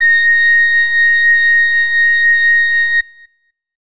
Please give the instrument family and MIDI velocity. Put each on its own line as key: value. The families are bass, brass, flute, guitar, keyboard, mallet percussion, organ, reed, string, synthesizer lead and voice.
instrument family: flute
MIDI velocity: 25